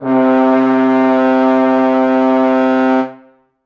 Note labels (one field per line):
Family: brass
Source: acoustic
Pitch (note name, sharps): C3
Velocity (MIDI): 127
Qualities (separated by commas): reverb